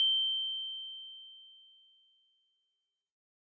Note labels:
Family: mallet percussion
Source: acoustic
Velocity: 127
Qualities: bright

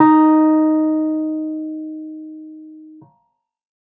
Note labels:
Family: keyboard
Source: electronic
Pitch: D#4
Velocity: 75

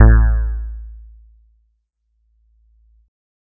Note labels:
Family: keyboard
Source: electronic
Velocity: 100

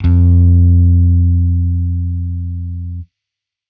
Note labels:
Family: bass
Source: electronic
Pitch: F2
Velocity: 50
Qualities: distorted

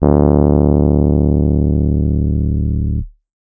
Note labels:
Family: keyboard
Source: electronic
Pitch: D1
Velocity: 75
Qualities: distorted

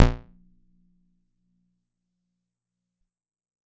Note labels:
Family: guitar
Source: electronic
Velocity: 75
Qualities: fast decay, percussive

